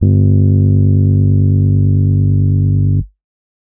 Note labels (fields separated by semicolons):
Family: keyboard; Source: electronic; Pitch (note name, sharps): G1; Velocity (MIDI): 75